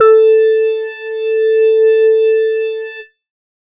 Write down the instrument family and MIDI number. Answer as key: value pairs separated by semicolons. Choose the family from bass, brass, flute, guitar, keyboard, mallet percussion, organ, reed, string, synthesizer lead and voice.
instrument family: organ; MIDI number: 69